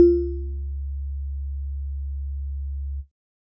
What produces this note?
electronic keyboard